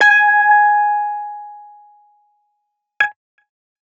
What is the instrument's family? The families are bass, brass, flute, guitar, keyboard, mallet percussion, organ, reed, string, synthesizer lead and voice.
guitar